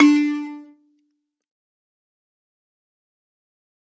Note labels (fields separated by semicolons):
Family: mallet percussion; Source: acoustic; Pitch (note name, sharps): D4; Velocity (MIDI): 50; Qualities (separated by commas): distorted, fast decay, percussive, reverb